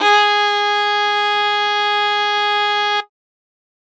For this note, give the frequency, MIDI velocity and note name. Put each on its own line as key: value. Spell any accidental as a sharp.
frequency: 415.3 Hz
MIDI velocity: 100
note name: G#4